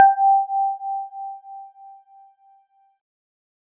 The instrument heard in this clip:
electronic keyboard